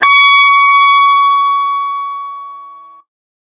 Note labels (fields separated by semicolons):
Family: guitar; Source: electronic; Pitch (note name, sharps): C#6; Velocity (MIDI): 127; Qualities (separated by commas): distorted